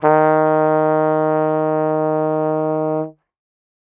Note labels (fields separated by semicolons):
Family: brass; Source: acoustic; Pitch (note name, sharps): D#3; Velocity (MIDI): 50